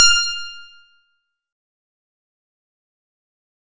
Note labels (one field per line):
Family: guitar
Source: acoustic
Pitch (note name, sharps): F6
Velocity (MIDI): 75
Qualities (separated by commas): bright, distorted, fast decay, percussive